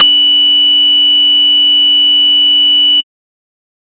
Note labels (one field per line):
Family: bass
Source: synthesizer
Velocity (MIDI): 127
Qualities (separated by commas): bright, distorted, tempo-synced